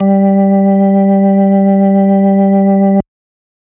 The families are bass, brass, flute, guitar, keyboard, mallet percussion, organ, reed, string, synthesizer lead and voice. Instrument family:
organ